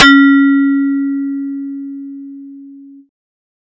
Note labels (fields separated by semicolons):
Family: bass; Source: synthesizer; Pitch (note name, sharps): C#4; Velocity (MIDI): 127